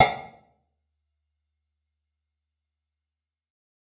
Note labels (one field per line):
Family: guitar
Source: electronic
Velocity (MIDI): 25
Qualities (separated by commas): percussive, reverb